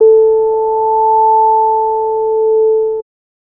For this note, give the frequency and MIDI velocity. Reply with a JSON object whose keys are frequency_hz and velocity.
{"frequency_hz": 440, "velocity": 25}